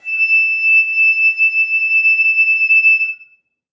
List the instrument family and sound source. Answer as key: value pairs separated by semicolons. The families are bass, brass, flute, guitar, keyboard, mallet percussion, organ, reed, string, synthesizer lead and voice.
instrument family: flute; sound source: acoustic